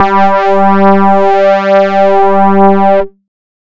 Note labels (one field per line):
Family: bass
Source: synthesizer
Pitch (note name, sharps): G3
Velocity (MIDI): 75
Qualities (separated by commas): distorted